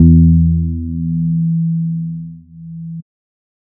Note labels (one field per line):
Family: bass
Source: synthesizer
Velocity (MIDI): 100